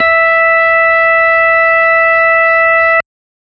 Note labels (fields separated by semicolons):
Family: organ; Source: electronic; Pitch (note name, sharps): E5; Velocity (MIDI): 127